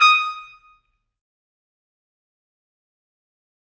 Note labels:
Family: brass; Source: acoustic; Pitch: D#6; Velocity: 100; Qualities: fast decay, percussive, reverb

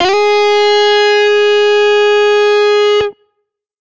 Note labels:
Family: guitar; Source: electronic; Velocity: 127; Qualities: bright, distorted

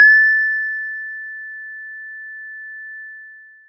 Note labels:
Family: mallet percussion; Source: acoustic; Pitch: A6; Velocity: 50; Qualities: long release

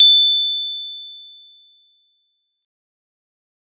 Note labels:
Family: mallet percussion; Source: acoustic; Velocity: 127; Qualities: bright, fast decay

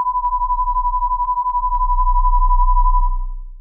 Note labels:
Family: mallet percussion; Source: electronic; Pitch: B5; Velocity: 127; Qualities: bright, distorted, long release, multiphonic

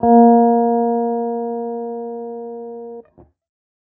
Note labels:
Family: guitar; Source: electronic; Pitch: A#3; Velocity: 25; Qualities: non-linear envelope

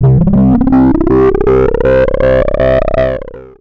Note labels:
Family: bass; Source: synthesizer; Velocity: 100; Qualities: distorted, long release, multiphonic, tempo-synced

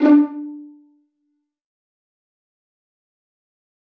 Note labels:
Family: string; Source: acoustic; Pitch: D4; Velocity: 127; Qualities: fast decay, percussive, reverb

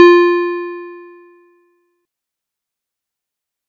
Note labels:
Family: keyboard; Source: electronic; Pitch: F4; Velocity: 25; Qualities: fast decay

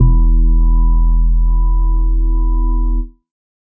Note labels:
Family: organ; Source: electronic; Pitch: E1; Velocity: 50; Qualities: dark

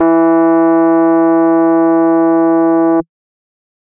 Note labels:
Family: organ; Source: electronic; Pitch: E3; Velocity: 127; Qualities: distorted

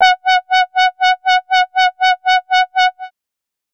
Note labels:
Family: bass; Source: synthesizer; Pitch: F#5; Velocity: 25; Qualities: bright, distorted, tempo-synced

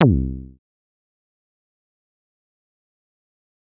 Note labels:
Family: bass; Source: synthesizer; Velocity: 75; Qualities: fast decay, percussive

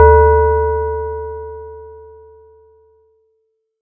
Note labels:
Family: mallet percussion; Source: acoustic; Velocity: 100

